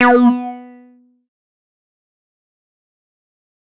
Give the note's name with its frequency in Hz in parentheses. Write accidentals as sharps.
B3 (246.9 Hz)